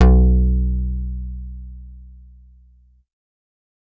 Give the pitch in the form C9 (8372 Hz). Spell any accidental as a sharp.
B1 (61.74 Hz)